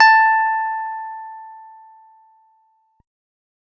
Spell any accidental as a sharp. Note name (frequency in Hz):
A5 (880 Hz)